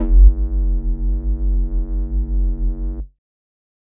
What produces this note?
synthesizer flute